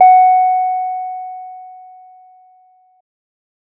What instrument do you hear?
synthesizer bass